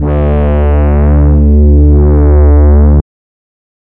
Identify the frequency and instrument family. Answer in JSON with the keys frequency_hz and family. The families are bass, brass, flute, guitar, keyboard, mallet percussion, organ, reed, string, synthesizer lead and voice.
{"frequency_hz": 73.42, "family": "reed"}